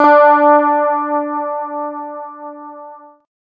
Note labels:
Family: guitar; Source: electronic; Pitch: D4; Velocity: 25

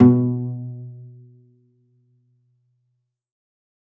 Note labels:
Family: string; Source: acoustic; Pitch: B2; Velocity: 127; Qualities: reverb

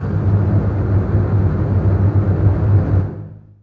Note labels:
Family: string; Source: acoustic; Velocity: 127; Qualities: long release, non-linear envelope, reverb

